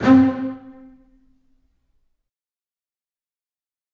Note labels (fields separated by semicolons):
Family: string; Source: acoustic; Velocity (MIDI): 100; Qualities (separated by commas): fast decay, reverb